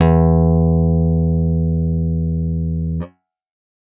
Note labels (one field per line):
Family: guitar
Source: electronic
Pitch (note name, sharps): E2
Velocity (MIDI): 127